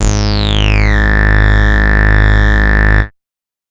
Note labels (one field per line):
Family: bass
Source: synthesizer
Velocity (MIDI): 127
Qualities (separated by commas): bright, distorted, multiphonic